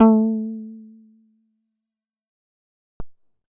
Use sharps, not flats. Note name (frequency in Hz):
A3 (220 Hz)